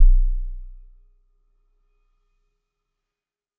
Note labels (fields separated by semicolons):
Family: mallet percussion; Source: electronic; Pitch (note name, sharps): B0; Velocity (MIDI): 75; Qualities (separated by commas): non-linear envelope